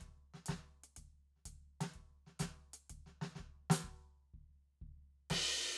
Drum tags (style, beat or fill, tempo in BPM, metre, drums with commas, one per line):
jazz
beat
125 BPM
4/4
ride, closed hi-hat, snare, kick